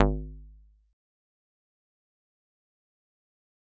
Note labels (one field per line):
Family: mallet percussion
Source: acoustic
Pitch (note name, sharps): G#1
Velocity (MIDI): 50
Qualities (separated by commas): fast decay, percussive